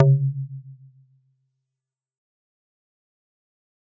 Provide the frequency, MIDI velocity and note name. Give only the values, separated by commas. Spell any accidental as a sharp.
138.6 Hz, 100, C#3